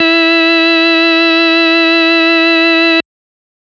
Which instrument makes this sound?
electronic organ